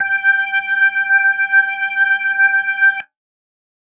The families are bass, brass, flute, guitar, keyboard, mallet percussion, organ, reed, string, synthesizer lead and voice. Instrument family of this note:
organ